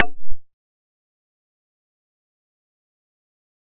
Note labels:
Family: bass; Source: synthesizer; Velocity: 50; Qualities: distorted, fast decay, percussive

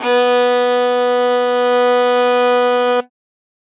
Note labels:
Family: string; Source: acoustic; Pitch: B3; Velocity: 100; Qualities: bright

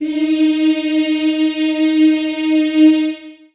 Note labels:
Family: voice; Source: acoustic; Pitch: D#4; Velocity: 100; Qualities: reverb

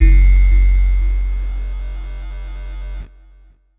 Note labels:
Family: keyboard; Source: electronic; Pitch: F#1; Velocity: 25; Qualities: bright, distorted, long release

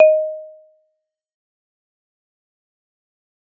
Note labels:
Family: mallet percussion; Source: acoustic; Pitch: D#5; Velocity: 75; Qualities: fast decay, percussive

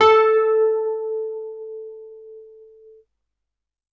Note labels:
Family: keyboard; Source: electronic; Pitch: A4; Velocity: 127

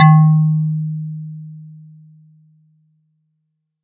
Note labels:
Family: mallet percussion; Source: acoustic; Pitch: D#3; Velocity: 75

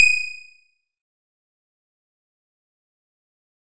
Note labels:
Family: bass; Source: synthesizer; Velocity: 127; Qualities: bright, distorted, fast decay, percussive

